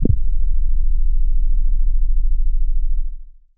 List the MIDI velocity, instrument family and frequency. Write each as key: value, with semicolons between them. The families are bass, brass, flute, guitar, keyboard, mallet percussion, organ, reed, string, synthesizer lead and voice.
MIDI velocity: 25; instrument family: bass; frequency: 13.75 Hz